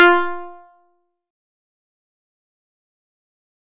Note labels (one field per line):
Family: guitar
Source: acoustic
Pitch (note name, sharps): F4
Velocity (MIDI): 50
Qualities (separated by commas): distorted, fast decay, percussive